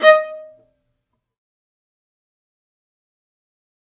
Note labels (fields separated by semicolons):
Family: string; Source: acoustic; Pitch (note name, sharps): D#5; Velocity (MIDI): 50; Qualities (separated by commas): fast decay, percussive, reverb